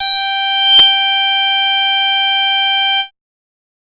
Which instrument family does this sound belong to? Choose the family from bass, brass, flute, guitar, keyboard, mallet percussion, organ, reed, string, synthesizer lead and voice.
bass